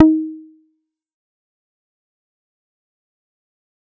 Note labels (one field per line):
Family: bass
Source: synthesizer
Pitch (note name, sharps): D#4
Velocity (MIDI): 127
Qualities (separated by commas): distorted, fast decay, percussive